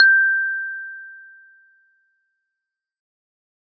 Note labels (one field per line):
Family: keyboard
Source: electronic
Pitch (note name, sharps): G6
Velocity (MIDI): 127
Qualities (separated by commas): fast decay